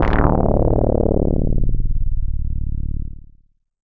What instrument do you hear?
synthesizer bass